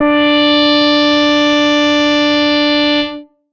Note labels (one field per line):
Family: bass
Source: synthesizer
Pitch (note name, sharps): D4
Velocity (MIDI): 75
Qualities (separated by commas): distorted